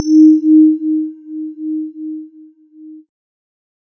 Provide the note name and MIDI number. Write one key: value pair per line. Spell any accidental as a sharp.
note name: D#4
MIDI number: 63